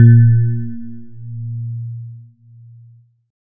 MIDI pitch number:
46